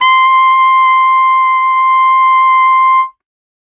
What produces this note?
acoustic reed instrument